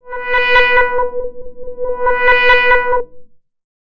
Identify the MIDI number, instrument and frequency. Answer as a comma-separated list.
71, synthesizer bass, 493.9 Hz